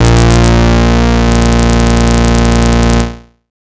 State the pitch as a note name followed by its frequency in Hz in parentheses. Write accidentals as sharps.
A#1 (58.27 Hz)